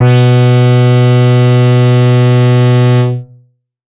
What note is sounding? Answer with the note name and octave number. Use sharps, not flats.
B2